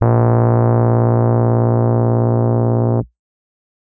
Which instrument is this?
electronic keyboard